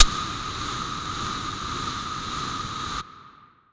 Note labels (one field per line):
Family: flute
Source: acoustic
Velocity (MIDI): 100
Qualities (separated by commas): distorted